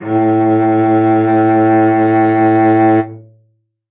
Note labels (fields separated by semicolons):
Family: string; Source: acoustic; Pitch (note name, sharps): A2; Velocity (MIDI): 75; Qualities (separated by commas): reverb